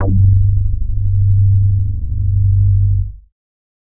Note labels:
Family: bass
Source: synthesizer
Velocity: 50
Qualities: distorted

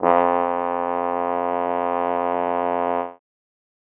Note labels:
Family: brass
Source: acoustic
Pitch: F2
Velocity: 100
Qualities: bright

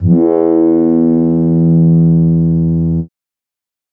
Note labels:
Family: keyboard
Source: synthesizer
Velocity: 25

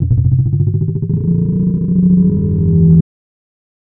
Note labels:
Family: voice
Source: synthesizer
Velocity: 100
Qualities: distorted

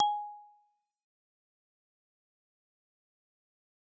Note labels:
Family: mallet percussion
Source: acoustic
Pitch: G#5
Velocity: 75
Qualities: fast decay, percussive

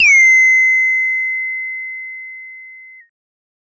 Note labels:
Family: bass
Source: synthesizer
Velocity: 25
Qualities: bright, distorted, multiphonic

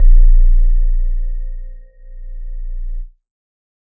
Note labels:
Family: synthesizer lead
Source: synthesizer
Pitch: A#0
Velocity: 50

